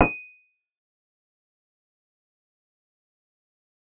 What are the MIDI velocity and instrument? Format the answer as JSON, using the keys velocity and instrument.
{"velocity": 50, "instrument": "synthesizer keyboard"}